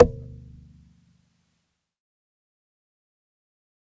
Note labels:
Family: string; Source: acoustic; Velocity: 127; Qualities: dark, fast decay, percussive, reverb

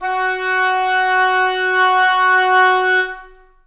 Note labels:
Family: reed; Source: acoustic; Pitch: F#4; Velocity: 75; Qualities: reverb

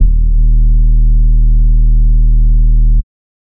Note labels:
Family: bass; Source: synthesizer; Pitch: D#1; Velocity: 50; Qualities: dark, distorted, tempo-synced

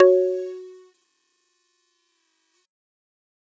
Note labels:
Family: mallet percussion; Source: acoustic; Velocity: 25; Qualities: multiphonic

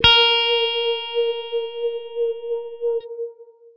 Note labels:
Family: guitar; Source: electronic; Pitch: A#4; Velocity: 75; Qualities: bright, distorted, long release

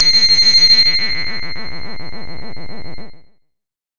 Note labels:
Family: bass; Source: synthesizer; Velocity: 100; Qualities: bright, distorted

